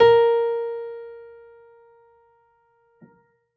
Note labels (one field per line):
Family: keyboard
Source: acoustic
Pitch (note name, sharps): A#4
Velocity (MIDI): 50